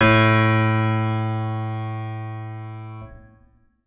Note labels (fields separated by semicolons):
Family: organ; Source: electronic; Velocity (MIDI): 100; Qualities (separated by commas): reverb